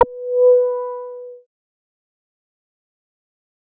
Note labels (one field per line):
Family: bass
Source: synthesizer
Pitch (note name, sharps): B4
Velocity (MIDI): 75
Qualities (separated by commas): fast decay